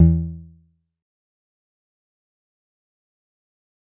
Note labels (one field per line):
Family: guitar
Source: synthesizer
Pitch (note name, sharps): E2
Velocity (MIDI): 25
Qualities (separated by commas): dark, fast decay, percussive